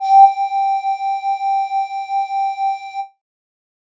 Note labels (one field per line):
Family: flute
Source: synthesizer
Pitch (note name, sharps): G5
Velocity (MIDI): 25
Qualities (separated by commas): distorted